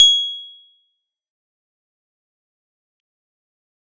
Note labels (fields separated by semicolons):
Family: keyboard; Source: electronic; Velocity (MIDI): 127; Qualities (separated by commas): bright, fast decay, percussive